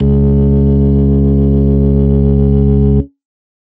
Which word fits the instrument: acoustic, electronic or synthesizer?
electronic